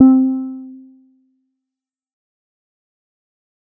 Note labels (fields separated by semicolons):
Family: bass; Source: synthesizer; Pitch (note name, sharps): C4; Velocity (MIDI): 75; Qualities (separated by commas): dark, fast decay